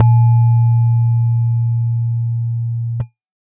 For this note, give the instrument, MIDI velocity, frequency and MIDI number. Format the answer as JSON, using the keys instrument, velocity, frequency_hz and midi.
{"instrument": "electronic keyboard", "velocity": 25, "frequency_hz": 116.5, "midi": 46}